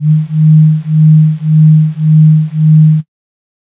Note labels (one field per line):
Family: flute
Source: synthesizer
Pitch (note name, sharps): D#3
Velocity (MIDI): 25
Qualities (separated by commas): dark